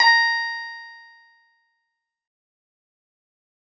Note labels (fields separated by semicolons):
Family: guitar; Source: synthesizer; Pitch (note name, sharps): A#5; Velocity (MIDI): 127; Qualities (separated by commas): fast decay